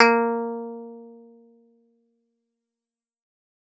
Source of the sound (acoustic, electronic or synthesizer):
acoustic